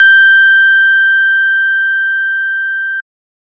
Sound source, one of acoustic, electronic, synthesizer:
electronic